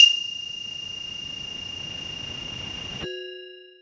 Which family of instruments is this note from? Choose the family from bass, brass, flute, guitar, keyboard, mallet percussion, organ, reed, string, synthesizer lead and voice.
voice